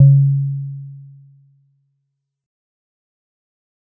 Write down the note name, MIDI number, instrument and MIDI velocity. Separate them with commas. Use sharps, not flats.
C#3, 49, acoustic mallet percussion instrument, 25